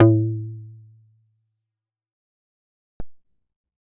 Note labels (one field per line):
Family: bass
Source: synthesizer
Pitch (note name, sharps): A2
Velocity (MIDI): 127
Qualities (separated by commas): fast decay, percussive